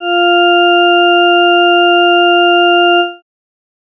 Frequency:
349.2 Hz